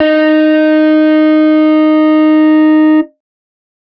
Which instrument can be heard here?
electronic guitar